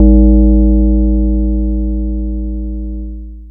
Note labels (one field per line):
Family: mallet percussion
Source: acoustic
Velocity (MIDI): 50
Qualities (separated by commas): distorted, long release